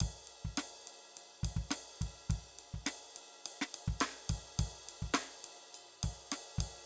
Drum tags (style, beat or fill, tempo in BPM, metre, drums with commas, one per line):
rock
beat
105 BPM
4/4
ride, ride bell, snare, kick